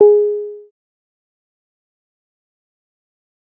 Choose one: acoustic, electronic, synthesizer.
synthesizer